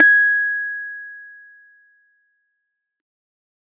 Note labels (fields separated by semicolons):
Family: keyboard; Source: electronic; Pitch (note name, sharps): G#6; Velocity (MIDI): 100